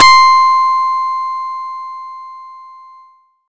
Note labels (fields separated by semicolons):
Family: guitar; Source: acoustic; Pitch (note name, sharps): C6; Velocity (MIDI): 127; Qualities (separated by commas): bright